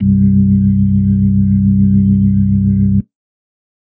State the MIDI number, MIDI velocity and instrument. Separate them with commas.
24, 100, electronic organ